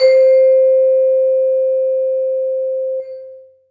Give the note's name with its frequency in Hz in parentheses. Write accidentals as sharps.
C5 (523.3 Hz)